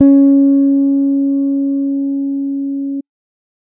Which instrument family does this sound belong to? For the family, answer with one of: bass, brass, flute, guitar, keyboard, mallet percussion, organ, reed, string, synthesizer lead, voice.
bass